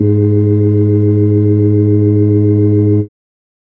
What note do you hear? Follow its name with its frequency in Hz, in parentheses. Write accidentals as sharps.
G#2 (103.8 Hz)